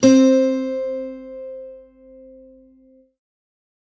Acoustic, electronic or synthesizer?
acoustic